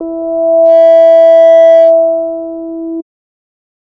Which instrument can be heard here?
synthesizer bass